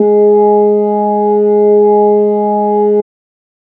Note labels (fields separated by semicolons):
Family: organ; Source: electronic; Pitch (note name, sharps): G#3; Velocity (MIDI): 25; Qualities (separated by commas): dark